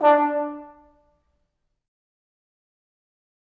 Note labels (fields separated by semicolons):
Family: brass; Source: acoustic; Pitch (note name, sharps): D4; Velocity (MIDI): 75; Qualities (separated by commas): dark, fast decay, reverb